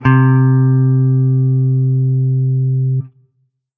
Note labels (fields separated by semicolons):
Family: guitar; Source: electronic; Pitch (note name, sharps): C3; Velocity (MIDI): 50; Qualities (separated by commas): distorted